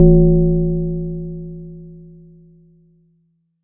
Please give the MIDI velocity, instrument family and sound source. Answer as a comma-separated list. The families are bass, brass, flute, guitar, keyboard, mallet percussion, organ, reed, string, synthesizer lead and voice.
100, mallet percussion, acoustic